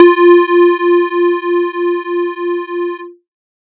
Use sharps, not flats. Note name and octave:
F4